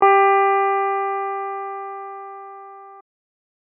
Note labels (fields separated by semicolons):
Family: keyboard; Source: electronic; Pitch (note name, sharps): G4; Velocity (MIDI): 25